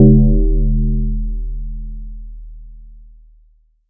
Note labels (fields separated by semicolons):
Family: mallet percussion; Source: electronic; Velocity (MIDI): 100; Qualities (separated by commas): multiphonic